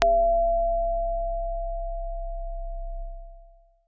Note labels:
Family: keyboard; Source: acoustic; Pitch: C1; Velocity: 75

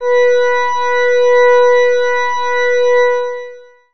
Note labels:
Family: organ; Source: electronic; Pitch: B4; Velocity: 50; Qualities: distorted, long release

